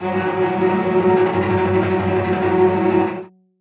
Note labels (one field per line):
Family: string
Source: acoustic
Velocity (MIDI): 127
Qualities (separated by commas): bright, non-linear envelope, reverb